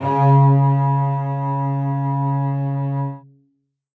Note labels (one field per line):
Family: string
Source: acoustic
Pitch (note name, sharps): C#3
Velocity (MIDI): 127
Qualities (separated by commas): reverb